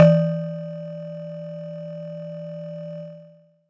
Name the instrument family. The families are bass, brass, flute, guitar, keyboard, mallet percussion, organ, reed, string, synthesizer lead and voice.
mallet percussion